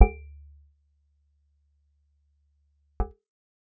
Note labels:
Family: guitar; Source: acoustic; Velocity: 25; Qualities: percussive

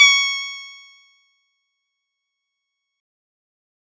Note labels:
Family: guitar; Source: synthesizer; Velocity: 100; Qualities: bright

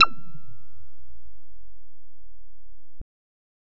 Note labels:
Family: bass; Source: synthesizer; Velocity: 25; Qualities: distorted

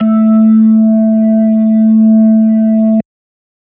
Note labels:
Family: organ; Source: electronic; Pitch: A3; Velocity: 127

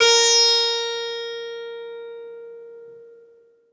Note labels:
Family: guitar; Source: acoustic; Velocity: 127; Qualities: bright, multiphonic, reverb

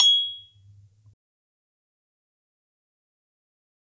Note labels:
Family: mallet percussion; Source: acoustic; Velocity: 100; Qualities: fast decay, percussive, reverb

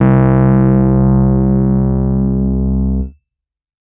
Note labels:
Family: keyboard; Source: electronic; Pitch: C2; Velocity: 127; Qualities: distorted

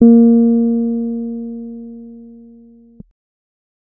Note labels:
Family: keyboard; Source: electronic; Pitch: A#3; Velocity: 50; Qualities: dark

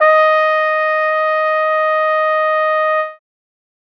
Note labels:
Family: brass; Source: acoustic; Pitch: D#5; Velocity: 50

